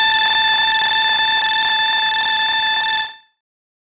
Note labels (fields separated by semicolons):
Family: bass; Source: synthesizer; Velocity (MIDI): 127; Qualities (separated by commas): bright, distorted, non-linear envelope